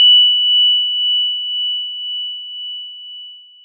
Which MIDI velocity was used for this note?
75